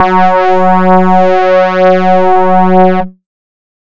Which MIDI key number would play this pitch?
54